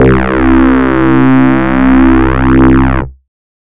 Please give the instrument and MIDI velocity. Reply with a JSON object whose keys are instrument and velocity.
{"instrument": "synthesizer bass", "velocity": 75}